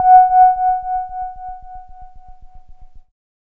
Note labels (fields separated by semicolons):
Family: keyboard; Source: electronic; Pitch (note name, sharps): F#5; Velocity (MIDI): 127